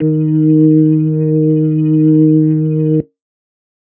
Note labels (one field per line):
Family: organ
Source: electronic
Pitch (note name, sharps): D#3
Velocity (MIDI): 75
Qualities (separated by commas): dark